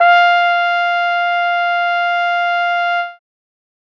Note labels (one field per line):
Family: brass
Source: acoustic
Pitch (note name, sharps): F5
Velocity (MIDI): 50